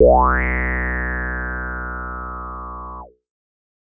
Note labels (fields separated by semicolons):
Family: bass; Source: synthesizer; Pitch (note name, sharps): B1; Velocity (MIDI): 75